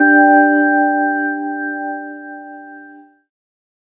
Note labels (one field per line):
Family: keyboard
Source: synthesizer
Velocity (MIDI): 127